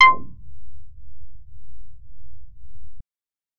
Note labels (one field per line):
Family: bass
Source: synthesizer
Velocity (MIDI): 100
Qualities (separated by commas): distorted